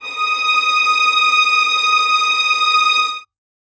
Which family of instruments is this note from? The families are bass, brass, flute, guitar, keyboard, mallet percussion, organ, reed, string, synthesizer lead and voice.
string